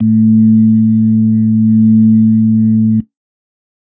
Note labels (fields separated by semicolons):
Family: organ; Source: electronic; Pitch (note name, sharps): A2; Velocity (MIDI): 25; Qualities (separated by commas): dark